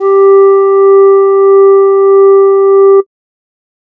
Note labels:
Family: flute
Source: synthesizer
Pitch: G4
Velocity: 127

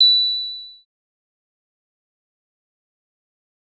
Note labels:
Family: synthesizer lead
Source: synthesizer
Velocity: 75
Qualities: bright, distorted, fast decay

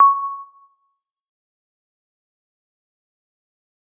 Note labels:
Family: mallet percussion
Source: acoustic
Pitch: C#6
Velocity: 127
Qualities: fast decay, percussive, reverb

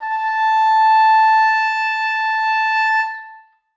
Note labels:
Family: reed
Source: acoustic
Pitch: A5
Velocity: 100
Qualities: reverb

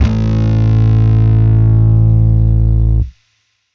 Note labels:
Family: bass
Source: electronic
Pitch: A1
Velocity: 25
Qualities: bright, distorted

